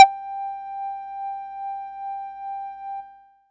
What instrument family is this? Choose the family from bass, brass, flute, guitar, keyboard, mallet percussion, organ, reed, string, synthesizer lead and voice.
bass